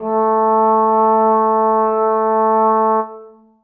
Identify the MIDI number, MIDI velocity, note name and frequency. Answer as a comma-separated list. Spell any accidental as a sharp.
57, 50, A3, 220 Hz